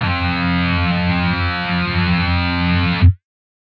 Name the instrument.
electronic guitar